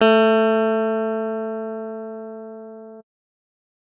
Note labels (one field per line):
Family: keyboard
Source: electronic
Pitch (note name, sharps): A3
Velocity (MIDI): 100